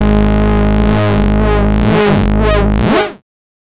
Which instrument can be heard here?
synthesizer bass